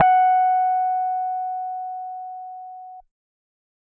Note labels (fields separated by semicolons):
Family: keyboard; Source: electronic; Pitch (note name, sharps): F#5; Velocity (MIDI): 127